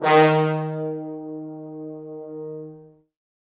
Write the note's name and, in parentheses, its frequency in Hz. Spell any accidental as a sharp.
D#3 (155.6 Hz)